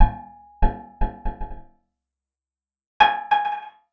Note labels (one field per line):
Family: guitar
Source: acoustic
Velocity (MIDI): 50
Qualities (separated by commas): percussive, reverb